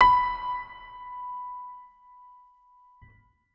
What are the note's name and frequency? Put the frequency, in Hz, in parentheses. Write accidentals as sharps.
B5 (987.8 Hz)